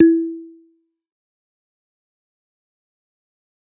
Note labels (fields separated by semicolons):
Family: mallet percussion; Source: acoustic; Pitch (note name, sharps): E4; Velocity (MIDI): 100; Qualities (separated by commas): fast decay, percussive